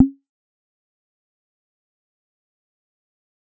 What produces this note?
synthesizer bass